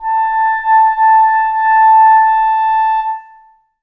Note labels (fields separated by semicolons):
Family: reed; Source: acoustic; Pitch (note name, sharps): A5; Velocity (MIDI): 75; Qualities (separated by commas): long release, reverb